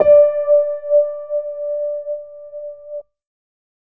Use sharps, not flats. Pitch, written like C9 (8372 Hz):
D5 (587.3 Hz)